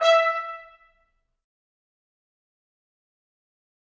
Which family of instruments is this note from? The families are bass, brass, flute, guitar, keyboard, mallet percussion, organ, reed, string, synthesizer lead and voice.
brass